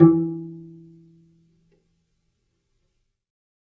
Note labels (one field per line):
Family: string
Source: acoustic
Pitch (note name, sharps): E3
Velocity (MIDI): 75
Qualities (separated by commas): dark, percussive, reverb